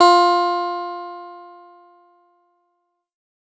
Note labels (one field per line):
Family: guitar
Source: electronic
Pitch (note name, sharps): F4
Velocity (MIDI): 75